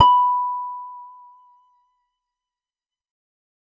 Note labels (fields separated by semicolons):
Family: guitar; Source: acoustic; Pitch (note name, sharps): B5; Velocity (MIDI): 25; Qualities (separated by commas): fast decay